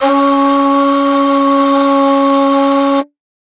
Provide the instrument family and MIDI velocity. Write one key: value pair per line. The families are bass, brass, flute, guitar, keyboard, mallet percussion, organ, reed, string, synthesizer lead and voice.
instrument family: flute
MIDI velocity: 50